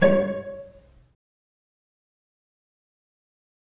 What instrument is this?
acoustic string instrument